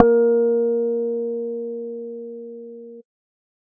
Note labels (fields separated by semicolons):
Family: bass; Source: synthesizer; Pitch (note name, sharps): A#3; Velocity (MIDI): 127